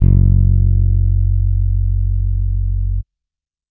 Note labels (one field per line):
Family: bass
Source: electronic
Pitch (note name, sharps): F#1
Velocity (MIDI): 50